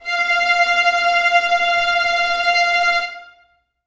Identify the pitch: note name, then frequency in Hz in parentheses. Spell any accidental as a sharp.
F5 (698.5 Hz)